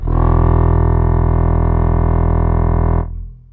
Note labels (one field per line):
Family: reed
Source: acoustic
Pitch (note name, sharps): E1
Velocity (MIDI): 100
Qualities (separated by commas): long release, reverb